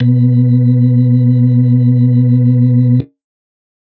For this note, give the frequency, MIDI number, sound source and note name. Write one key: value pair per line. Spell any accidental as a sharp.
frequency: 123.5 Hz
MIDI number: 47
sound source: electronic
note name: B2